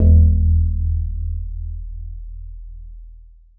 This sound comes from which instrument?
synthesizer guitar